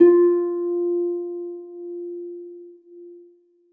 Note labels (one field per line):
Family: string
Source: acoustic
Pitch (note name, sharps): F4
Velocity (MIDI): 75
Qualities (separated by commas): reverb